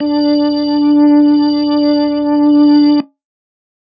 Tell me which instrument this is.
electronic organ